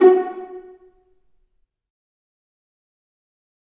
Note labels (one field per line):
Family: string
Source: acoustic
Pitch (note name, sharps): F#4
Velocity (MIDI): 100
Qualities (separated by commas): dark, fast decay, percussive, reverb